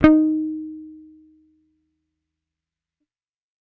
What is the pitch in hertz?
311.1 Hz